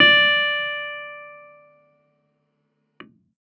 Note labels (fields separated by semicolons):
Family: keyboard; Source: electronic; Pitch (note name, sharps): D5; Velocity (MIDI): 25; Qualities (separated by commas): distorted